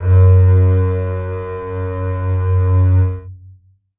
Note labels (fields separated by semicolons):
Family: string; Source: acoustic; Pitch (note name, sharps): F#2; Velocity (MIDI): 100; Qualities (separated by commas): long release, reverb